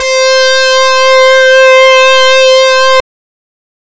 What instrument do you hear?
synthesizer reed instrument